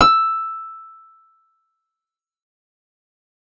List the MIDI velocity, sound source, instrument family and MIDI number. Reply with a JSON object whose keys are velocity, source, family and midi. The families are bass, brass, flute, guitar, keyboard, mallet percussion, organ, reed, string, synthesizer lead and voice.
{"velocity": 127, "source": "synthesizer", "family": "keyboard", "midi": 88}